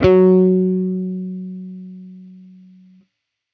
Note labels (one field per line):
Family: bass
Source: electronic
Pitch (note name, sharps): F#3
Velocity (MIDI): 75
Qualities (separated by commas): distorted